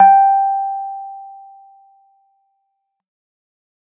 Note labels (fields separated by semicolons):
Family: keyboard; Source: electronic; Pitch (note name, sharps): G5; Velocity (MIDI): 50